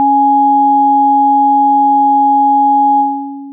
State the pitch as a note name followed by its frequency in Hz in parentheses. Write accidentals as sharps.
C#4 (277.2 Hz)